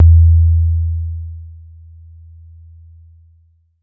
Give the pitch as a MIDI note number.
40